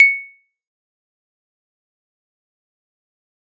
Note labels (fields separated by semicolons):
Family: keyboard; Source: electronic; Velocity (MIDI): 100; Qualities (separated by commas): fast decay, percussive